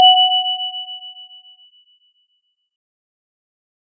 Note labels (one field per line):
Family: mallet percussion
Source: acoustic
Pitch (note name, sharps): F#5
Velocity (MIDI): 25